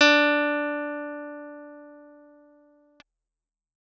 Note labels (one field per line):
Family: keyboard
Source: electronic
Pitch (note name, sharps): D4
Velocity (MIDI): 127